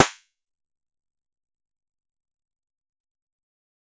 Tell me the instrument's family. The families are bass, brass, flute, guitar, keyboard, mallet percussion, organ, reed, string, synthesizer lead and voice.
guitar